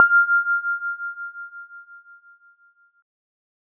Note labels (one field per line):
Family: keyboard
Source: electronic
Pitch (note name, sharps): F6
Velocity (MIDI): 25